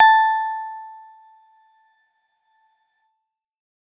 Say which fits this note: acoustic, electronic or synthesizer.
electronic